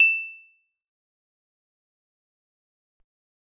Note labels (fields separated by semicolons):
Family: guitar; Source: acoustic; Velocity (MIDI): 127; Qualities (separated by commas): bright, fast decay, percussive